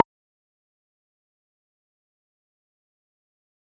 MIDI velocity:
25